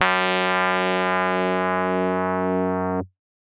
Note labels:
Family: keyboard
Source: electronic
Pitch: F#2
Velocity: 127

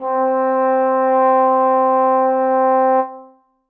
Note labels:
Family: brass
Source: acoustic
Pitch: C4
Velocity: 50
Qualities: reverb

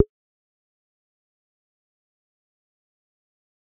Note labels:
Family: bass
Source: synthesizer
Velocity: 50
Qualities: fast decay, percussive

